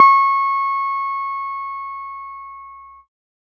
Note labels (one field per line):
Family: keyboard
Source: electronic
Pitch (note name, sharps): C#6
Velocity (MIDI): 50